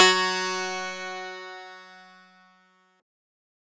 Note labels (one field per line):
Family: synthesizer lead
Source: synthesizer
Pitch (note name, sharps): F#3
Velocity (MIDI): 50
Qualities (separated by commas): bright, distorted